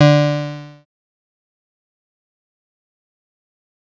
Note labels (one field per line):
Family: synthesizer lead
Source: synthesizer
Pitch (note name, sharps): D3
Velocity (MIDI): 127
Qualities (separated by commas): distorted, fast decay